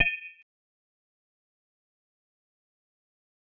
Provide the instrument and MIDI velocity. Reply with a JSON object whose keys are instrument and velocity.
{"instrument": "synthesizer mallet percussion instrument", "velocity": 50}